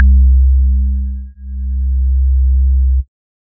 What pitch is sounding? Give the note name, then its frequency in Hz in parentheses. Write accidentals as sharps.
C2 (65.41 Hz)